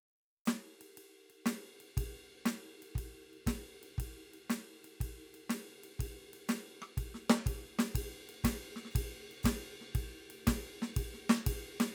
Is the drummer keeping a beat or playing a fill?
beat